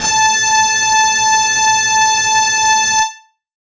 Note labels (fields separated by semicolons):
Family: guitar; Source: electronic; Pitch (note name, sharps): A5; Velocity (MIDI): 127; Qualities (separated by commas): distorted